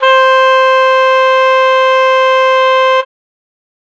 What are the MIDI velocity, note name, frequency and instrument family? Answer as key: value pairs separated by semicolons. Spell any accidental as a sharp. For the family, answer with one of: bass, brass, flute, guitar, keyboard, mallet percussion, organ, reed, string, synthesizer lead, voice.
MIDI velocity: 127; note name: C5; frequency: 523.3 Hz; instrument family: reed